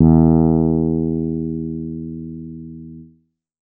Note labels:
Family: bass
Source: synthesizer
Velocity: 127

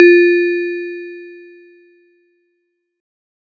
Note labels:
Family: mallet percussion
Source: acoustic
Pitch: F4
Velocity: 50

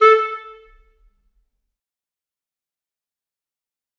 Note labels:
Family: reed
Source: acoustic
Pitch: A4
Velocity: 127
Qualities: fast decay, percussive, reverb

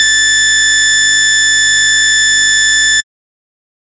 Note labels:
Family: bass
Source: synthesizer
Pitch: A6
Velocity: 100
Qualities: bright, distorted

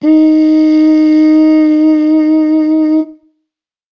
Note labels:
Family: brass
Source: acoustic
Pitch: D#4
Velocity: 50

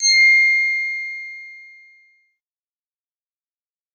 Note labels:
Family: synthesizer lead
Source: synthesizer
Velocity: 127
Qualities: distorted, fast decay

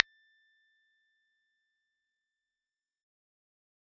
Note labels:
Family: bass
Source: synthesizer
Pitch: A6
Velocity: 25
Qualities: fast decay, percussive

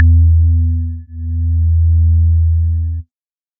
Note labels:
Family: organ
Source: electronic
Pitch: E2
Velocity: 25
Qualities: dark

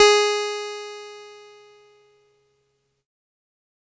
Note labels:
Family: keyboard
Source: electronic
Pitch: G#4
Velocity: 75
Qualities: bright, distorted

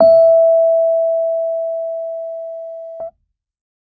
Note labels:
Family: keyboard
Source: electronic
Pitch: E5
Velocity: 25

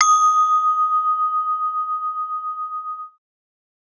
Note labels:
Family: mallet percussion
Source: acoustic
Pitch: D#6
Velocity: 75

